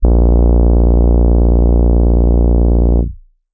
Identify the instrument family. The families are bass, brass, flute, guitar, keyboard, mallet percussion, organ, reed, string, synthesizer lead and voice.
keyboard